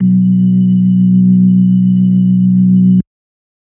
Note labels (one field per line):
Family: organ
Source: electronic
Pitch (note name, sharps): B1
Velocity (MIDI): 25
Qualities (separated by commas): dark